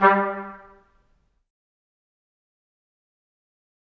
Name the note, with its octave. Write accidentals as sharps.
G3